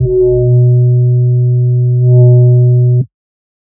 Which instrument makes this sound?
synthesizer bass